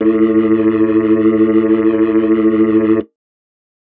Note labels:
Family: organ; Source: electronic; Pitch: A2; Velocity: 75; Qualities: distorted

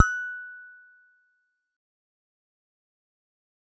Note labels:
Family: guitar; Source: electronic; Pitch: F#6; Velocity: 50; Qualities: fast decay, percussive, reverb

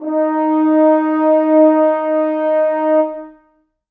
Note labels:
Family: brass; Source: acoustic; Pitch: D#4; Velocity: 100; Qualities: reverb

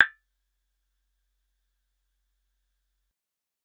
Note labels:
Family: bass; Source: synthesizer; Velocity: 50; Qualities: percussive

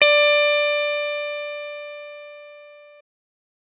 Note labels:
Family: keyboard; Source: electronic; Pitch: D5; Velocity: 75; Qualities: distorted

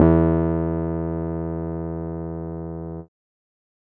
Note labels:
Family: keyboard; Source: electronic; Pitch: E2; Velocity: 25

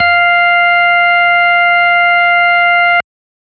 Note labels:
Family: organ; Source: electronic; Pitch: F5; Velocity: 75

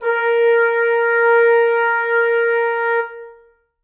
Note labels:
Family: brass; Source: acoustic; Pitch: A#4; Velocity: 75; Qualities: reverb

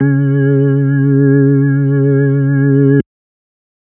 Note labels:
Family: organ; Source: electronic; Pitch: C#3; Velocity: 100

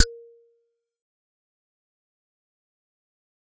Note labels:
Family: mallet percussion; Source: acoustic; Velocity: 50; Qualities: fast decay, percussive

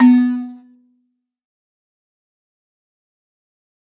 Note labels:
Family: mallet percussion; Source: acoustic; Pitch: B3; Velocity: 25; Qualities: distorted, fast decay, percussive, reverb

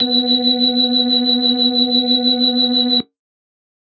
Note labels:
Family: organ; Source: electronic; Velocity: 50; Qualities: bright

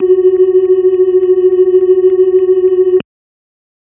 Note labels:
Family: organ; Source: electronic; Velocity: 100; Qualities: dark

